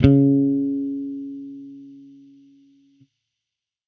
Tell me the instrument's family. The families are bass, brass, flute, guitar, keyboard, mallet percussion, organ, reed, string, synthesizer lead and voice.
bass